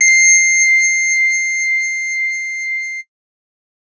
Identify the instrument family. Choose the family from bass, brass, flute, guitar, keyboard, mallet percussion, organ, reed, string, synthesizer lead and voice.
bass